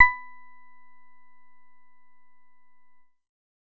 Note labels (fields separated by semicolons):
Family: bass; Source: synthesizer; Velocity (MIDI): 25